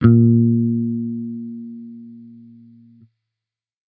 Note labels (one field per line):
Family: bass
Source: electronic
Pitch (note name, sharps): A#2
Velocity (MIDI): 25